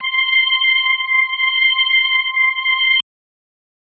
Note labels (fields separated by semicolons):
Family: organ; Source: electronic; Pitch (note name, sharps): C6; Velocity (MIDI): 75